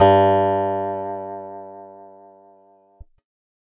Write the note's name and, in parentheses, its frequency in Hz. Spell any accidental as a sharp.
G2 (98 Hz)